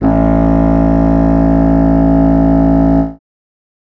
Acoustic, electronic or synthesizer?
acoustic